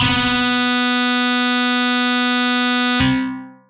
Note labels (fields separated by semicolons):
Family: guitar; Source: electronic; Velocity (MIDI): 50; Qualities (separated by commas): bright, distorted, long release